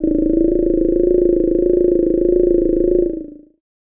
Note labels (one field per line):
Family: voice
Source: synthesizer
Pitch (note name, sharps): A0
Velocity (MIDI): 100